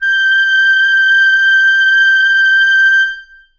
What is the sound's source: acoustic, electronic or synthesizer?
acoustic